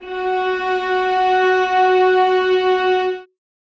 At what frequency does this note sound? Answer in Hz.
370 Hz